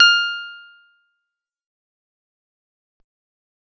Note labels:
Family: guitar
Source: acoustic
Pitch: F6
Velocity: 100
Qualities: fast decay, percussive

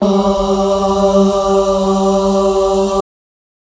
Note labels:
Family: voice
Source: electronic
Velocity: 127

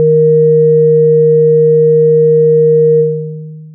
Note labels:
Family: synthesizer lead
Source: synthesizer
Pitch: D#3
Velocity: 50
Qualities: long release

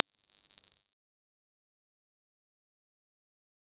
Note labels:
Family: mallet percussion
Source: electronic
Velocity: 25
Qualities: bright, fast decay, non-linear envelope, percussive

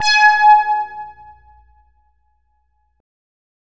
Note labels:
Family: bass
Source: synthesizer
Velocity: 127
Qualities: bright, distorted

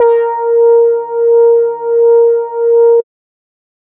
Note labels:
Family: bass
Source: synthesizer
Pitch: A#4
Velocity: 127

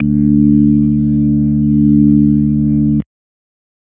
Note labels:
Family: organ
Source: electronic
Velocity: 100

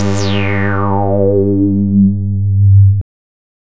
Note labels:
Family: bass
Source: synthesizer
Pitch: G2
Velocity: 127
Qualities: bright, distorted

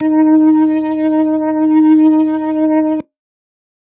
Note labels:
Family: organ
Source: electronic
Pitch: D#4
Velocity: 127

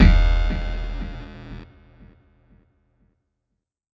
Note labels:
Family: keyboard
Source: electronic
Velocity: 50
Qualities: bright, distorted

